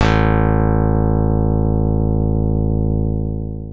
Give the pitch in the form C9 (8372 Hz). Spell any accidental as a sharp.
A0 (27.5 Hz)